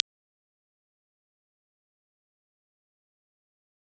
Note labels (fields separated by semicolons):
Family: guitar; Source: electronic; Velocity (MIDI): 100; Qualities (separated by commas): fast decay, percussive